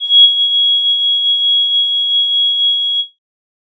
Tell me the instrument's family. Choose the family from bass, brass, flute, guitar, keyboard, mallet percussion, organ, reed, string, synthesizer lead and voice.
flute